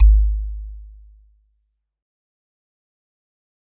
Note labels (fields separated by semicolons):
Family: mallet percussion; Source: acoustic; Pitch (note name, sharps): G#1; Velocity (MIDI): 75; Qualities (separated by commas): dark, fast decay